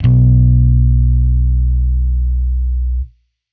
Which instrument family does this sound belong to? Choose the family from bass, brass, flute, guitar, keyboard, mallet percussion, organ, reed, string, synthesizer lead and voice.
bass